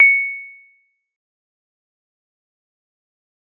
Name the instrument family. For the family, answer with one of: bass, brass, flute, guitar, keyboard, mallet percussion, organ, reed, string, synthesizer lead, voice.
mallet percussion